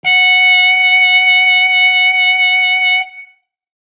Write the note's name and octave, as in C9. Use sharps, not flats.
F#5